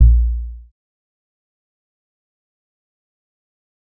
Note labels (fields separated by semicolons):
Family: bass; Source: synthesizer; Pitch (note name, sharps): A#1; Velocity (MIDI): 75; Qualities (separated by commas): dark, fast decay, percussive